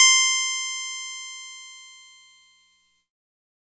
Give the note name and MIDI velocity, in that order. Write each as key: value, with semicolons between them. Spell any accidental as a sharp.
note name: C6; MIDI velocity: 50